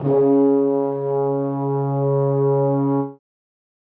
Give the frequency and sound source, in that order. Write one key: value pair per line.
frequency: 138.6 Hz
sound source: acoustic